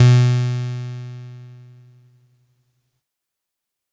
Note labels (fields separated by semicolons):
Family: keyboard; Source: electronic; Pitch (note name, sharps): B2; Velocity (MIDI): 25; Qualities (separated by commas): bright, distorted